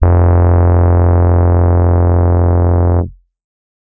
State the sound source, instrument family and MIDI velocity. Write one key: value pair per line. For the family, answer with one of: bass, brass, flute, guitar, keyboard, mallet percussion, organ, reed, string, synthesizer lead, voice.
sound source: electronic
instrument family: keyboard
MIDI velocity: 100